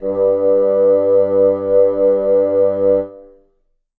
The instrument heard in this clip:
acoustic reed instrument